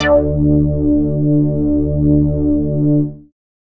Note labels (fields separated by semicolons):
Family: bass; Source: synthesizer; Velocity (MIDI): 50; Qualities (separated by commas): distorted